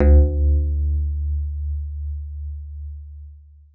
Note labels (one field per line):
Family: guitar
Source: electronic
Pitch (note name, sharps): D2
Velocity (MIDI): 100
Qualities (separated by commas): long release, reverb